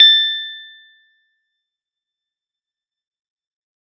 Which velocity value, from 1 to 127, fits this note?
25